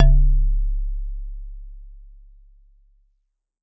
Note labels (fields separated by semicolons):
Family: mallet percussion; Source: acoustic; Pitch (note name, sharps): C#1; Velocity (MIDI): 100; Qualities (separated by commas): dark